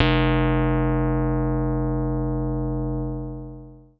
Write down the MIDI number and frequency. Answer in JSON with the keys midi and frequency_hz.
{"midi": 29, "frequency_hz": 43.65}